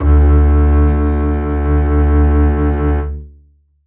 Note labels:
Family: string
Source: acoustic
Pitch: D2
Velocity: 100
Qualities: reverb

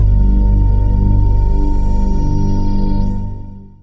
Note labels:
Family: synthesizer lead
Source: synthesizer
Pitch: G0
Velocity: 75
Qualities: long release

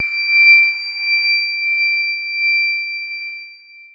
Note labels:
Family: keyboard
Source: electronic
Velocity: 75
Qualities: long release

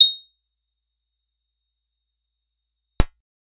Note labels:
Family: guitar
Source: acoustic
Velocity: 75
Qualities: percussive

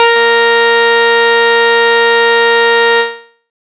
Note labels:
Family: bass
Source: synthesizer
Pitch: A#4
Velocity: 50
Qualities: bright, distorted

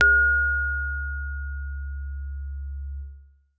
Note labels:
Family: keyboard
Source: acoustic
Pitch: C#2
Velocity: 100

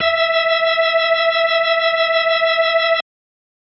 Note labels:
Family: organ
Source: electronic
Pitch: E5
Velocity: 50

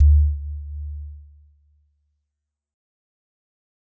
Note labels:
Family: mallet percussion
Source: acoustic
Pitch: D2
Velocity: 50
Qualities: dark, fast decay

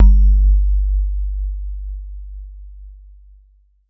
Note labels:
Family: mallet percussion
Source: acoustic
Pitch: G1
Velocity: 75

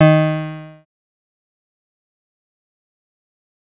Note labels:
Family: synthesizer lead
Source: synthesizer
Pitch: D#3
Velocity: 100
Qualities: distorted, fast decay

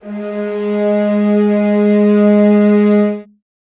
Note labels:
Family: string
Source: acoustic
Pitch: G#3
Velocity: 25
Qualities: reverb

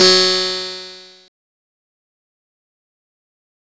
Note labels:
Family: guitar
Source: electronic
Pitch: F#3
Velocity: 100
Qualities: bright, distorted, fast decay

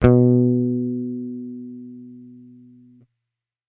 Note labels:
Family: bass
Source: electronic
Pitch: B2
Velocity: 100

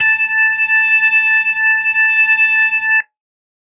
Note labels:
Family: organ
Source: electronic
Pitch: A5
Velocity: 50

